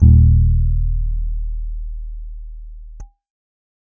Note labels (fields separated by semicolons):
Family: keyboard; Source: electronic; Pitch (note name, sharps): D#1; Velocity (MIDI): 75